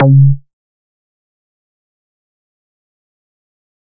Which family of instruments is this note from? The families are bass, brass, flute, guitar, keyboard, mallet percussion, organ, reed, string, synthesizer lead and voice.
bass